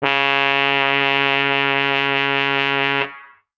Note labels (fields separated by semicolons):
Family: brass; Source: acoustic; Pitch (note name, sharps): C#3; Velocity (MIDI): 127; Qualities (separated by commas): bright